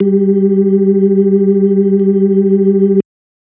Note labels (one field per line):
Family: organ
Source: electronic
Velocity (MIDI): 50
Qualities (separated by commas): dark